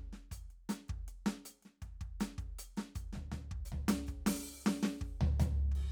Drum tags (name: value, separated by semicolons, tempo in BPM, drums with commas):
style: funk; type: beat; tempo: 80 BPM; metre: 4/4; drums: ride, closed hi-hat, open hi-hat, hi-hat pedal, snare, floor tom, kick